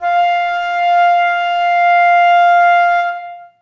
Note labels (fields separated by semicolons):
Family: flute; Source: acoustic; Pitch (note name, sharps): F5; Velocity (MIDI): 25; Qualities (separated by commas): long release, reverb